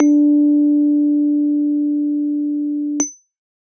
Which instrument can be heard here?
electronic keyboard